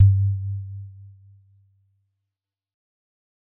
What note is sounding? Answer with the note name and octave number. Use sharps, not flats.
G2